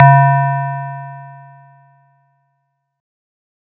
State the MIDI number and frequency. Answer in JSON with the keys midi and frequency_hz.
{"midi": 49, "frequency_hz": 138.6}